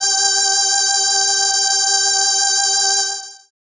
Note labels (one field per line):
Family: keyboard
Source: synthesizer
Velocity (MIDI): 50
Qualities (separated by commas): bright